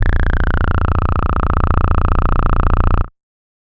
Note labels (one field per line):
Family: bass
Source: synthesizer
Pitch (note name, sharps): A#-1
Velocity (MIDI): 50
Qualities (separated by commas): bright, distorted, multiphonic